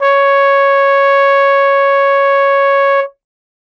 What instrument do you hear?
acoustic brass instrument